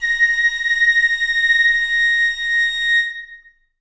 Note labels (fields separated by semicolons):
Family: flute; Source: acoustic; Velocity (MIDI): 50; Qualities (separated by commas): reverb